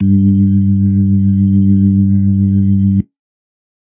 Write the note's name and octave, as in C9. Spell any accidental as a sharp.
G2